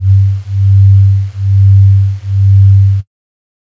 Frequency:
98 Hz